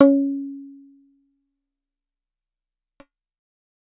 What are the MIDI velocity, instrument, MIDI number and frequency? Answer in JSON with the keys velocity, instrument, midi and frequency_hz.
{"velocity": 100, "instrument": "acoustic guitar", "midi": 61, "frequency_hz": 277.2}